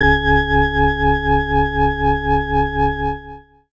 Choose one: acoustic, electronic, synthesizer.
electronic